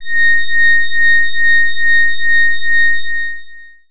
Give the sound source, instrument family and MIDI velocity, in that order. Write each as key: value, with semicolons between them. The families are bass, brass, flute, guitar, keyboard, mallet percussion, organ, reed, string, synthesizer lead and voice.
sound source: electronic; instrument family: organ; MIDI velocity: 50